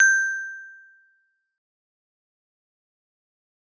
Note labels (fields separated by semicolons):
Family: mallet percussion; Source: acoustic; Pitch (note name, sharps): G6; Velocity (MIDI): 100; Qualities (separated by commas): fast decay